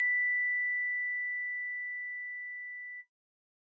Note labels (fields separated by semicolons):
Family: keyboard; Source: acoustic; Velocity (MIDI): 127; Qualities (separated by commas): bright